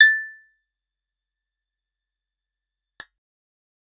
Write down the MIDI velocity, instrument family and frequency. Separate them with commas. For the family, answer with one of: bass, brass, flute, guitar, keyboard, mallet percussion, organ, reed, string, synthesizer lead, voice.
50, guitar, 1760 Hz